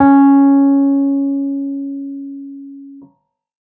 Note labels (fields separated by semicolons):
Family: keyboard; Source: electronic; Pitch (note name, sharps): C#4; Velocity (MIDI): 75